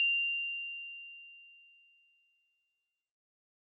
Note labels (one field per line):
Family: mallet percussion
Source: acoustic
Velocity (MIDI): 100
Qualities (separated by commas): bright